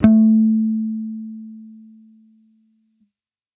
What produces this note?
electronic bass